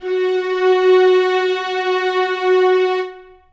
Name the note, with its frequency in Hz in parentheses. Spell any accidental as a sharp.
F#4 (370 Hz)